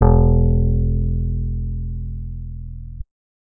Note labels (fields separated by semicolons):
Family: guitar; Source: acoustic; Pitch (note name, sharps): E1; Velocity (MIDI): 25